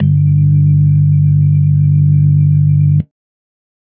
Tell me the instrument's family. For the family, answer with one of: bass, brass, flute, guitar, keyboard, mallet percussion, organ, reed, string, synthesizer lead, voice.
organ